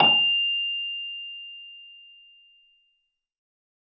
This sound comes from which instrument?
acoustic mallet percussion instrument